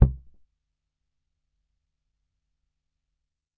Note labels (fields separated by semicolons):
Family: bass; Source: electronic; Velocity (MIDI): 25; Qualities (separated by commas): percussive